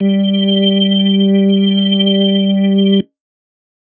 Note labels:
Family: organ; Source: electronic; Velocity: 25; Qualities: dark

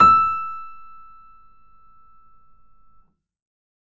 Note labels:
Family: keyboard; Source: acoustic; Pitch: E6; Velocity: 100; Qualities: reverb

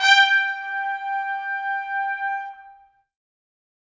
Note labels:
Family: brass; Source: acoustic; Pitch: G5; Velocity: 127; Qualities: bright, reverb

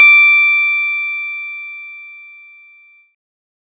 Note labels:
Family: bass; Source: synthesizer; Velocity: 75

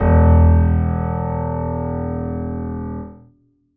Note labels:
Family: keyboard; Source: acoustic; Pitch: E1; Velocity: 75; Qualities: reverb

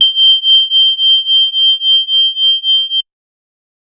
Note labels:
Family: organ; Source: electronic; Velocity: 50; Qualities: bright

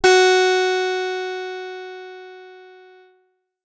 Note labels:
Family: guitar; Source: acoustic; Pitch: F#4; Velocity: 100; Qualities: bright, distorted

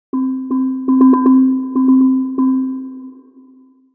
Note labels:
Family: mallet percussion; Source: synthesizer; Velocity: 25; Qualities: long release, multiphonic, percussive, tempo-synced

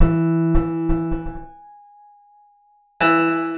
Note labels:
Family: guitar; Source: acoustic; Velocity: 50; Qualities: percussive, reverb

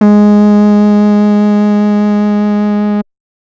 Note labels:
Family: bass; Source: synthesizer; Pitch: G#3; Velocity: 127; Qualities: distorted

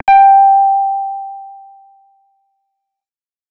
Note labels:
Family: bass; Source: synthesizer; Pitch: G5; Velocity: 127; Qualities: distorted

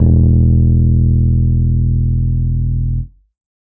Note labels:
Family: keyboard; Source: electronic; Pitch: E1; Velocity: 100; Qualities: distorted

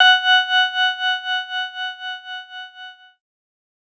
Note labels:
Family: keyboard; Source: electronic; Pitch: F#5; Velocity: 127

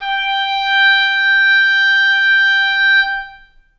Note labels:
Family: reed; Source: acoustic; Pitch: G5; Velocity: 75; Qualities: long release, reverb

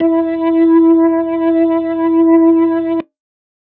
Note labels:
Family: organ; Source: electronic; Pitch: E4; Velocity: 25

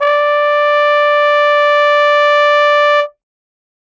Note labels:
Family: brass; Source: acoustic; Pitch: D5; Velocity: 50

